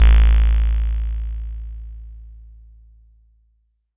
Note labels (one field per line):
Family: bass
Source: synthesizer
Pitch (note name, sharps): A1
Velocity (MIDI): 25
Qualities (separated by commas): bright, distorted